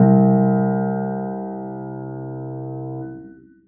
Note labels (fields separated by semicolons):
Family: keyboard; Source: acoustic; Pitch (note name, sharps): C2; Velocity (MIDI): 25; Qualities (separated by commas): reverb